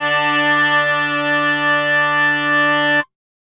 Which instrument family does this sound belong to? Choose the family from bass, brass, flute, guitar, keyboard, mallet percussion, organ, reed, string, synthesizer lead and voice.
flute